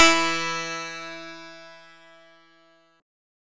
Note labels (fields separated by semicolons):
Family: synthesizer lead; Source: synthesizer; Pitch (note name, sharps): E3; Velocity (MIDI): 50; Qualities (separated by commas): bright, distorted